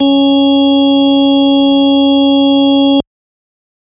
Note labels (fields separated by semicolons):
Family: organ; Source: electronic; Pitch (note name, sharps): C#4; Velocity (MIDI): 127